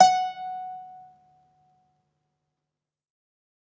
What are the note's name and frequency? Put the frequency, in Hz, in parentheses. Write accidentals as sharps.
F#5 (740 Hz)